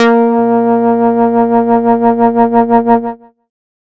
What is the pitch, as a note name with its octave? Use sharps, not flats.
A#3